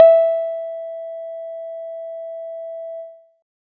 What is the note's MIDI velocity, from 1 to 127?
50